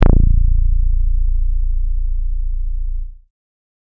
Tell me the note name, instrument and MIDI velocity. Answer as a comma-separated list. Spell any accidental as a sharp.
A#0, synthesizer bass, 127